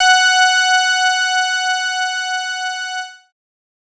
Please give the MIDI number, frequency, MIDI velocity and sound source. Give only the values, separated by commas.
78, 740 Hz, 75, synthesizer